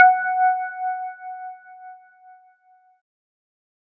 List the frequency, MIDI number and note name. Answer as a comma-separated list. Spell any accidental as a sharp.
740 Hz, 78, F#5